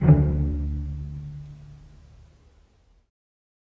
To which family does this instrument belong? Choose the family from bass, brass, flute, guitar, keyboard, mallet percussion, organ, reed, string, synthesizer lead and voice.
string